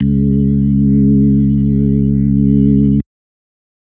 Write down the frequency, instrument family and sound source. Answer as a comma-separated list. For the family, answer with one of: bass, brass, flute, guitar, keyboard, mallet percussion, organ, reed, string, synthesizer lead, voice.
69.3 Hz, organ, electronic